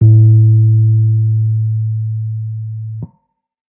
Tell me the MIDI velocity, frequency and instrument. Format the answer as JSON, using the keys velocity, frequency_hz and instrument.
{"velocity": 25, "frequency_hz": 110, "instrument": "electronic keyboard"}